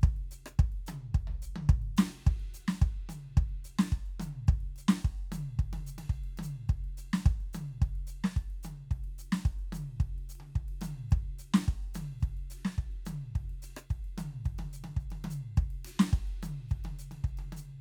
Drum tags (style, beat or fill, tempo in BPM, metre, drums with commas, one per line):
calypso
beat
108 BPM
4/4
ride, ride bell, hi-hat pedal, snare, cross-stick, high tom, floor tom, kick